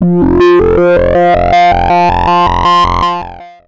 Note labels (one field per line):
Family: bass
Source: synthesizer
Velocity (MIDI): 100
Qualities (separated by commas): distorted, long release, multiphonic, tempo-synced